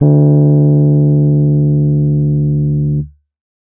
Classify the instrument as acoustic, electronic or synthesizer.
electronic